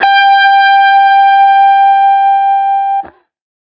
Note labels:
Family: guitar; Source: electronic; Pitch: G5; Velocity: 127; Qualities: distorted

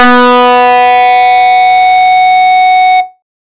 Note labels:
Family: bass; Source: synthesizer; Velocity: 100; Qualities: bright, distorted

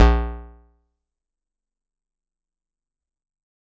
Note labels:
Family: guitar; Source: electronic; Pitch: A#1; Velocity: 25; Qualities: fast decay, percussive

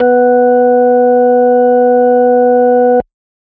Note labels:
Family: organ; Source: electronic; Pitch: B3; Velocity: 50

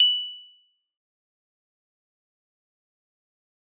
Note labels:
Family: mallet percussion; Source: acoustic; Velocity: 25; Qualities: bright, fast decay, percussive

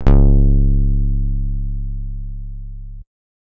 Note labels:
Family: guitar; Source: electronic; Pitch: C#1; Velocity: 100

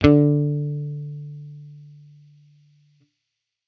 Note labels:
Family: bass; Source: electronic; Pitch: D3; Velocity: 75

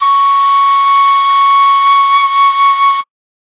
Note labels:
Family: flute; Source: acoustic; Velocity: 75

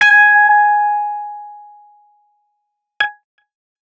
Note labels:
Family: guitar; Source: electronic; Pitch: G#5; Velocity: 50; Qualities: distorted

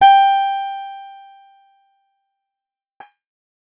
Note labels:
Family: guitar; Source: acoustic; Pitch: G5; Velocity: 25; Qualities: bright, distorted, fast decay

